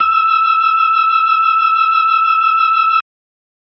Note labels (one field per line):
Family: organ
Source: electronic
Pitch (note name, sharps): E6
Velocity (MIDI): 100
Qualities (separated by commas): bright